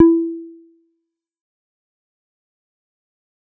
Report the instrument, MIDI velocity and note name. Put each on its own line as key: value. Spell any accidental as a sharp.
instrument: synthesizer bass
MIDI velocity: 100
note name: E4